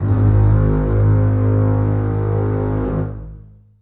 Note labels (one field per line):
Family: string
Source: acoustic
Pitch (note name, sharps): G#1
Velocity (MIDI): 100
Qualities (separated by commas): long release, reverb